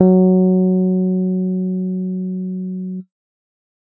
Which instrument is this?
electronic keyboard